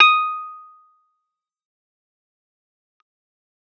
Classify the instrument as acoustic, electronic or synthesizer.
electronic